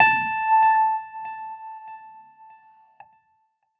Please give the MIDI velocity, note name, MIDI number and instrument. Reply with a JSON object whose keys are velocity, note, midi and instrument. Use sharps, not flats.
{"velocity": 50, "note": "A5", "midi": 81, "instrument": "electronic keyboard"}